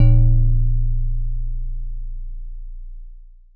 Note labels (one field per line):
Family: mallet percussion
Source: acoustic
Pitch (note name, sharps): A#0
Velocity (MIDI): 50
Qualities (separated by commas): dark